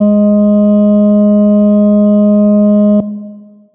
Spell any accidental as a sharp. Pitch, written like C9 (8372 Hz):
G#3 (207.7 Hz)